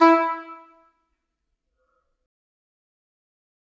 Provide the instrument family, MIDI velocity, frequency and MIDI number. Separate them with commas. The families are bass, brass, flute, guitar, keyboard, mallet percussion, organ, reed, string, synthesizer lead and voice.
reed, 75, 329.6 Hz, 64